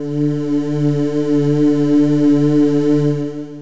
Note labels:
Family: voice; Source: synthesizer; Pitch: D3; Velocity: 50; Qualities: distorted, long release

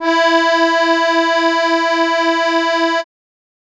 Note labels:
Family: keyboard; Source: acoustic; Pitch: E4; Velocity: 127

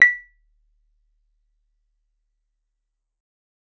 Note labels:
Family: guitar; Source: acoustic; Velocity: 75; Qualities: percussive

